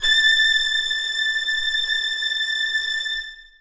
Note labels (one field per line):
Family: string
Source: acoustic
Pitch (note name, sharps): A6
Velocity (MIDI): 127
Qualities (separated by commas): reverb